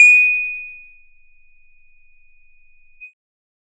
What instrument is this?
synthesizer bass